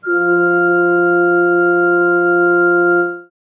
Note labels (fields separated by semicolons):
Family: organ; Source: acoustic; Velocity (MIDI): 127; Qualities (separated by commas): reverb